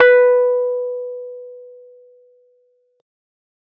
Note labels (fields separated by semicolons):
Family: keyboard; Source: electronic; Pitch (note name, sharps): B4; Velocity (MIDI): 100